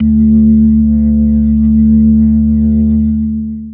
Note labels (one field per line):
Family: organ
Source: electronic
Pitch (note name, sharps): D2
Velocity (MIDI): 100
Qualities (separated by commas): dark, distorted, long release